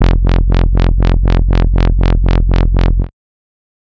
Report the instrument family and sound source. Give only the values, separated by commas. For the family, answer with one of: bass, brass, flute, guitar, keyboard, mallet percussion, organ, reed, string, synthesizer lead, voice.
bass, synthesizer